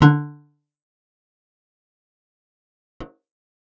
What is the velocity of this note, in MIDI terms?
100